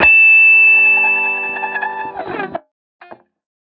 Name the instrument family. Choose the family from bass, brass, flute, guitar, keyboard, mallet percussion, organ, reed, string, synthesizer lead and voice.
guitar